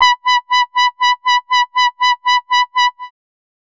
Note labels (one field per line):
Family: bass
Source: synthesizer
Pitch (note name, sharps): B5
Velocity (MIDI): 75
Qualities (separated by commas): bright, distorted, tempo-synced